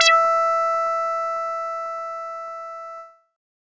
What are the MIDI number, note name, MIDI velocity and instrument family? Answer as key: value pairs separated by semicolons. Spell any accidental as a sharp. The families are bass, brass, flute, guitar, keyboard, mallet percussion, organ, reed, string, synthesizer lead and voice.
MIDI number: 76; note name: E5; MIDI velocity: 127; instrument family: bass